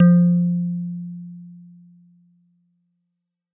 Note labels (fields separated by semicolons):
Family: guitar; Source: synthesizer; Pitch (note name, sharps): F3; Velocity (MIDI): 75; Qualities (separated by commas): dark